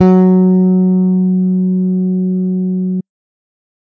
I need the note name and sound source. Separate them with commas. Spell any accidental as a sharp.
F#3, electronic